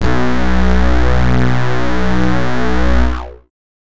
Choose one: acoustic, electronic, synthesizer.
synthesizer